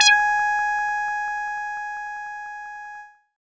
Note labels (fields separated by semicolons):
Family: bass; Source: synthesizer; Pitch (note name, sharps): G#5; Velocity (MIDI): 127; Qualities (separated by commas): distorted